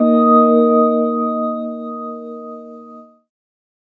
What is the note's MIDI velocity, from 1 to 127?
127